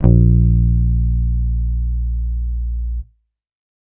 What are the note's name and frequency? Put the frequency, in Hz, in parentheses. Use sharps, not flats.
A#1 (58.27 Hz)